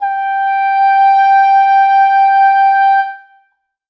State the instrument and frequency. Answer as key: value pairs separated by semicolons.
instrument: acoustic reed instrument; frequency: 784 Hz